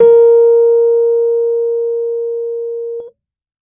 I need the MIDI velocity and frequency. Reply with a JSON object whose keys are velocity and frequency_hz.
{"velocity": 75, "frequency_hz": 466.2}